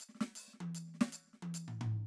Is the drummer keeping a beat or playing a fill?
fill